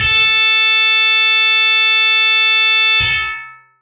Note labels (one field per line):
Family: guitar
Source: electronic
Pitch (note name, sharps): A4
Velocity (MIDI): 75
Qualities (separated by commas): bright, distorted, long release